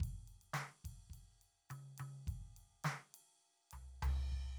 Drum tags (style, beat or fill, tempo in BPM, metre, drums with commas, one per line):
Motown
beat
104 BPM
4/4
ride, hi-hat pedal, snare, high tom, floor tom, kick